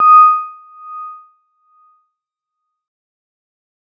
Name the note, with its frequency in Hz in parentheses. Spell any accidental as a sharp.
D#6 (1245 Hz)